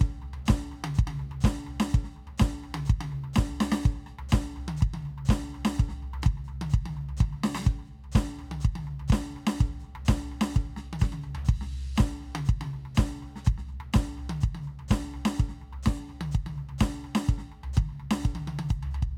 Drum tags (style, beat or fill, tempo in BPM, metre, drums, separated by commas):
prog rock, beat, 125 BPM, 4/4, crash, open hi-hat, hi-hat pedal, snare, cross-stick, high tom, floor tom, kick